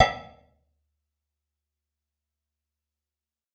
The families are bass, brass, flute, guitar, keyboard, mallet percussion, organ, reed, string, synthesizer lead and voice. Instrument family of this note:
guitar